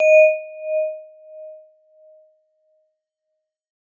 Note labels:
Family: mallet percussion; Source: acoustic; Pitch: D#5; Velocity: 100; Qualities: non-linear envelope

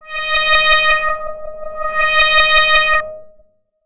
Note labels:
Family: bass; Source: synthesizer; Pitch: D#5; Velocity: 50; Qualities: tempo-synced

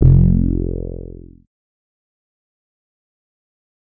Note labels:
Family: bass; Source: synthesizer; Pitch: F1; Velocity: 50; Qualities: distorted, fast decay

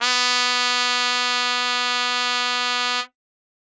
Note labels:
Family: brass; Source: acoustic; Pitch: B3; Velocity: 127; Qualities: bright

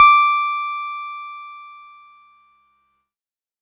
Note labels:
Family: keyboard; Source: electronic; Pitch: D6; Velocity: 50

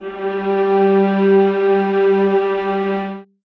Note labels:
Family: string; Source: acoustic; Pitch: G3; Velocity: 25; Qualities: reverb

